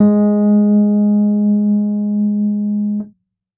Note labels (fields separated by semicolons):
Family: keyboard; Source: electronic; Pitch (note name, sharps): G#3; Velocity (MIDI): 100; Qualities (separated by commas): dark